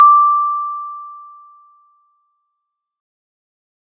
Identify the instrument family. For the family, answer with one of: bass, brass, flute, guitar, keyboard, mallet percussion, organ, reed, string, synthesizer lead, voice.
mallet percussion